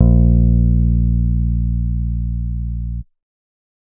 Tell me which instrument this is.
synthesizer bass